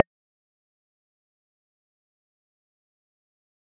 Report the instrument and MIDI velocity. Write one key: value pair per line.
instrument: electronic mallet percussion instrument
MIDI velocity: 50